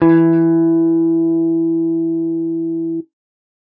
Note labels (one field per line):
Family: guitar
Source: electronic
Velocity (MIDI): 127